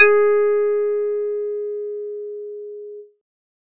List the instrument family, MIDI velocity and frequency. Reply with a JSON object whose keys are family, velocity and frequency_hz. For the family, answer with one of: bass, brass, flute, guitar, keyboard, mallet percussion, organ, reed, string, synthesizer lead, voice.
{"family": "bass", "velocity": 127, "frequency_hz": 415.3}